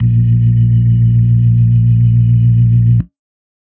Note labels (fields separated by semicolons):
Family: organ; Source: electronic; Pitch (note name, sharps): A#1; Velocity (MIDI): 50; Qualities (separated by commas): dark, reverb